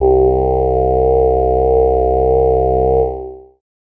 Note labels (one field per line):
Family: voice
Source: synthesizer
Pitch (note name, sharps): C2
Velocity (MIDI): 75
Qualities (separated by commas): long release